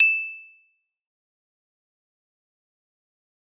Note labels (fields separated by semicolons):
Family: mallet percussion; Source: acoustic; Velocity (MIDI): 100; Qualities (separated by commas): bright, fast decay, percussive